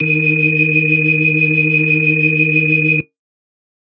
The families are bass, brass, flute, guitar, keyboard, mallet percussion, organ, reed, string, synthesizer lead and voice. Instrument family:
organ